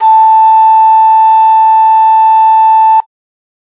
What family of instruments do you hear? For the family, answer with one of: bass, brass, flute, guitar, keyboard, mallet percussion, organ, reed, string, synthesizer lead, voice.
flute